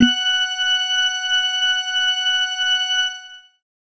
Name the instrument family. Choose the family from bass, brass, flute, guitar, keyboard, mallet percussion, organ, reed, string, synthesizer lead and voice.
organ